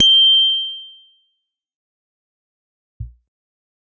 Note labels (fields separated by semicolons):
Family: guitar; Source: electronic; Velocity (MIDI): 100; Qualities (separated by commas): bright, distorted, fast decay